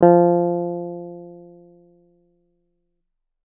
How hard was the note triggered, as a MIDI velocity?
50